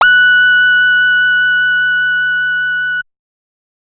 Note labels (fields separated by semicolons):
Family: bass; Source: synthesizer; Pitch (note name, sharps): F#6; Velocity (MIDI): 100; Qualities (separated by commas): distorted